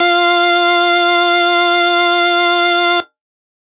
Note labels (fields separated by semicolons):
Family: organ; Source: electronic; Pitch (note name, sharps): F4; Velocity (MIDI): 50; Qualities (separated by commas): distorted